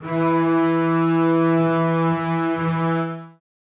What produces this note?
acoustic string instrument